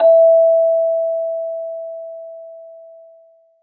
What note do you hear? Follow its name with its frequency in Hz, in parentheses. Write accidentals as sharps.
E5 (659.3 Hz)